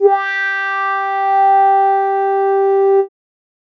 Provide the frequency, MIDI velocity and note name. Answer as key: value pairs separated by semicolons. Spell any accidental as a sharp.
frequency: 392 Hz; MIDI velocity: 127; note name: G4